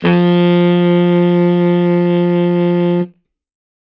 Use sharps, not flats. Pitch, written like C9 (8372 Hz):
F3 (174.6 Hz)